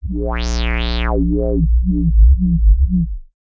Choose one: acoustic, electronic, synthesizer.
synthesizer